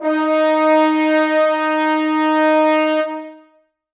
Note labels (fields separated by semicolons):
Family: brass; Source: acoustic; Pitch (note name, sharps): D#4; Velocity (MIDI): 127; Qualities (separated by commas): reverb